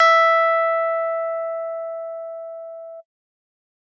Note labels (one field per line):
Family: keyboard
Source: acoustic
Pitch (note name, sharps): E5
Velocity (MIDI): 127